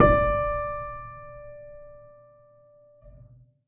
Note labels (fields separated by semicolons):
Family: keyboard; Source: acoustic; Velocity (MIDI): 75; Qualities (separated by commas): reverb